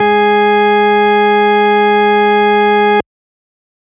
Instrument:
electronic organ